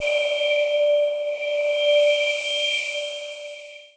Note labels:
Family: mallet percussion; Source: electronic; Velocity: 25; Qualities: bright, long release, non-linear envelope

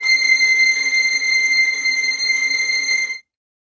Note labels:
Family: string; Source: acoustic; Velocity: 100; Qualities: non-linear envelope, reverb

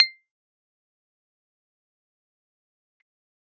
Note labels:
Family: keyboard; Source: electronic; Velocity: 127; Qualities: fast decay, percussive

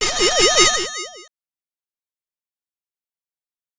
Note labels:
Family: bass; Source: synthesizer; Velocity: 127; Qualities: bright, distorted, fast decay, multiphonic

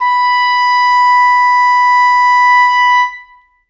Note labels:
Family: reed; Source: acoustic; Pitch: B5; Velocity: 127; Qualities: reverb

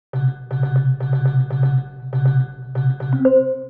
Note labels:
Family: mallet percussion; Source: synthesizer; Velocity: 127; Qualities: dark, long release, multiphonic, percussive, tempo-synced

